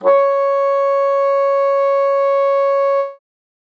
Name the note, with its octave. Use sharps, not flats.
C#5